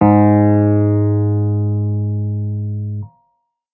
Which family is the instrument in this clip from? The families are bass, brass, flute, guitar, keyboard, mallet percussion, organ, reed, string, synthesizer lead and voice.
keyboard